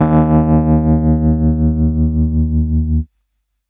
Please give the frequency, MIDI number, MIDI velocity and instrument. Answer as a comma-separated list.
77.78 Hz, 39, 100, electronic keyboard